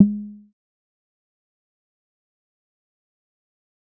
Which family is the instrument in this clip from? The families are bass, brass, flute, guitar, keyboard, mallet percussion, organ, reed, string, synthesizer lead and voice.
bass